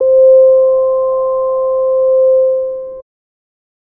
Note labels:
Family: bass; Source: synthesizer; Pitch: C5; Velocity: 127; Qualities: distorted

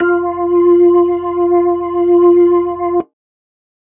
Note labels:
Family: organ; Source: electronic; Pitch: F4; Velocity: 100

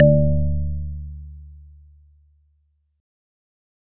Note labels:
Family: organ; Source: electronic; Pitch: D2; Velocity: 100

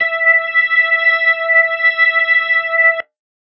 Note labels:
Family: organ; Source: electronic; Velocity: 127

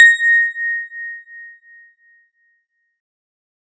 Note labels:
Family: guitar; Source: synthesizer; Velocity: 25

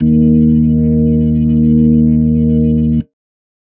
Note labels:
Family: organ; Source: electronic; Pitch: D#2; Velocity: 75; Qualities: dark

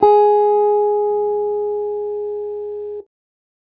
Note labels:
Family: guitar; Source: electronic; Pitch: G#4; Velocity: 25

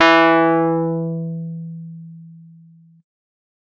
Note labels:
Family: keyboard; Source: electronic; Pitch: E3; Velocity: 127; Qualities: distorted

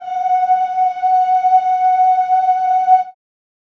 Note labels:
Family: voice; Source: acoustic; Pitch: F#5; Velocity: 50; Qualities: reverb

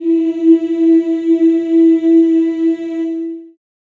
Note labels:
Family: voice; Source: acoustic; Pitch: E4; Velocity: 25; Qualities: long release, reverb

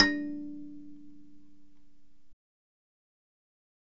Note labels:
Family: mallet percussion; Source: acoustic; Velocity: 25; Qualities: fast decay, reverb

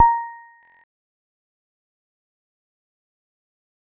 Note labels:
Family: mallet percussion; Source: acoustic; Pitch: A#5; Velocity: 25; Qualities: fast decay, percussive

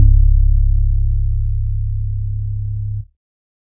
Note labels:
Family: organ; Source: electronic; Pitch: C#1; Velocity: 75; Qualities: dark

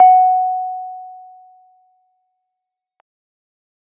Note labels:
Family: keyboard; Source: electronic; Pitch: F#5; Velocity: 50; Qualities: fast decay

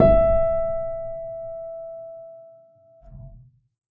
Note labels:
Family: keyboard; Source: acoustic; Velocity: 50; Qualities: dark, reverb

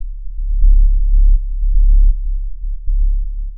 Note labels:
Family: synthesizer lead; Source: synthesizer; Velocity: 75; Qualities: dark, long release, tempo-synced

